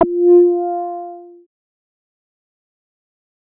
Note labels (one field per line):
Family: bass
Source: synthesizer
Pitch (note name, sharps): F4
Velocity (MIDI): 75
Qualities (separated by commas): distorted, fast decay